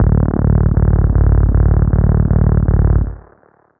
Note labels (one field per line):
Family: bass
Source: synthesizer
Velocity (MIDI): 25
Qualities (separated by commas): reverb